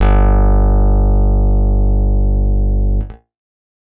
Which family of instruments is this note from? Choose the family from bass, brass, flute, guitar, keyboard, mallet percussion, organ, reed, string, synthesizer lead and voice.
guitar